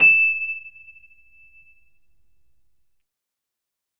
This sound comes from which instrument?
electronic keyboard